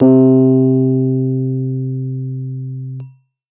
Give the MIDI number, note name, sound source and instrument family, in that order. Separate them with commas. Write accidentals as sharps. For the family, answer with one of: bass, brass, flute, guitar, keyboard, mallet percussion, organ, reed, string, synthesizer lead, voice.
48, C3, electronic, keyboard